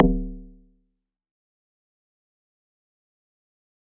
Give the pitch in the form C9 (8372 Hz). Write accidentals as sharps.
D1 (36.71 Hz)